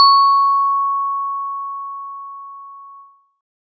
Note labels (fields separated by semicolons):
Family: mallet percussion; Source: acoustic; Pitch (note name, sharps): C#6; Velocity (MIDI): 75